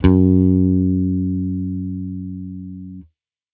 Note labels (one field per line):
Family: bass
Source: electronic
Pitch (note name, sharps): F#2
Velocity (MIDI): 100